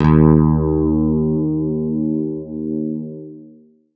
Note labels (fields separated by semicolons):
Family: guitar; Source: electronic; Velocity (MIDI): 75; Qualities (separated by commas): long release